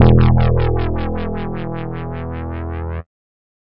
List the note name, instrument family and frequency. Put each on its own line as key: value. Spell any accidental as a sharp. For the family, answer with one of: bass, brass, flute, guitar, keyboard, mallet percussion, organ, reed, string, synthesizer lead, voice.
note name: E1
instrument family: bass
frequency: 41.2 Hz